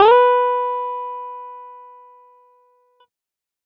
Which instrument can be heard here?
electronic guitar